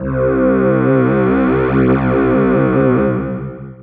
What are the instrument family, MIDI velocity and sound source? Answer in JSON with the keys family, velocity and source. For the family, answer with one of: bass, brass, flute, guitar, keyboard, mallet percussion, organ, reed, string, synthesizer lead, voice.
{"family": "voice", "velocity": 100, "source": "synthesizer"}